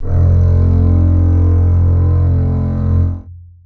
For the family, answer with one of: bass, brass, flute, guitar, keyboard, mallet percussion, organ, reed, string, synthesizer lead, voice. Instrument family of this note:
string